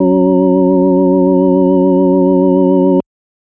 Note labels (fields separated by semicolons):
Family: organ; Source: electronic; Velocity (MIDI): 75; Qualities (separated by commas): multiphonic